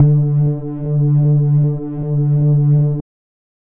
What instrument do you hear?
synthesizer bass